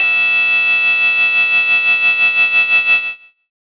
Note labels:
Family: bass; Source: synthesizer; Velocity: 127; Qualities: bright, distorted

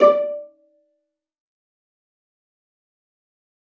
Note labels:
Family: string; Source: acoustic; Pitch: D5; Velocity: 50; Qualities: fast decay, percussive, reverb

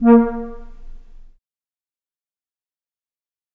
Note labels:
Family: flute; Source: acoustic; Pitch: A#3; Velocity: 25; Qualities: fast decay, reverb

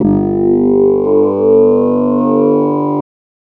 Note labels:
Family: voice; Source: synthesizer; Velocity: 50; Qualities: distorted

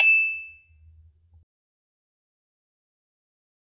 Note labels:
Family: mallet percussion; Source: acoustic; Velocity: 127; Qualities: fast decay, percussive, reverb

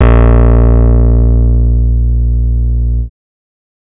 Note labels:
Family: bass; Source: synthesizer; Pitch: A#1; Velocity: 25; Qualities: distorted

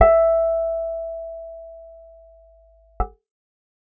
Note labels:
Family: guitar; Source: acoustic; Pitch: E5; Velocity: 50; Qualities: dark

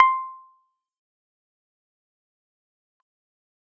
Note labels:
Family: keyboard; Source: electronic; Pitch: C6; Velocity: 25; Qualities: fast decay, percussive

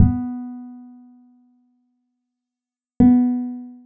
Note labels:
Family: guitar; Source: acoustic; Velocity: 25; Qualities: dark

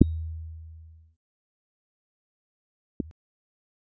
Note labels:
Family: keyboard; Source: electronic; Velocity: 25; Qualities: dark, fast decay

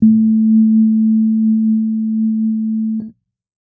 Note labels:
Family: keyboard; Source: electronic; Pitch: A3; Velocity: 25; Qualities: dark

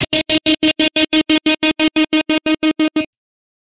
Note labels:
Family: guitar; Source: electronic; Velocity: 100; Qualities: bright, distorted, tempo-synced

